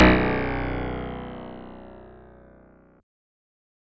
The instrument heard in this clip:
synthesizer lead